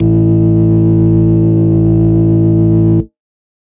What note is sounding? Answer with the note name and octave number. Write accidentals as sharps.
A1